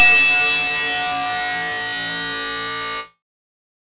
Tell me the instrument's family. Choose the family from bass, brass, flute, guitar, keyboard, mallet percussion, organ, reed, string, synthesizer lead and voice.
bass